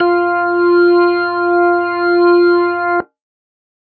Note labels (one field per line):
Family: organ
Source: electronic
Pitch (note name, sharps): F4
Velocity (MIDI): 75